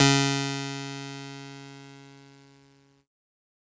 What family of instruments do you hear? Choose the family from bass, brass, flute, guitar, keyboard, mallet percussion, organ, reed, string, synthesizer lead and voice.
keyboard